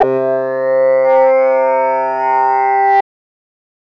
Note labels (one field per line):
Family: voice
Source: synthesizer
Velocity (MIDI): 127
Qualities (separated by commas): distorted